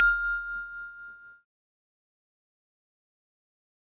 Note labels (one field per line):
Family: keyboard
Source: electronic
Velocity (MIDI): 75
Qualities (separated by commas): bright, fast decay, reverb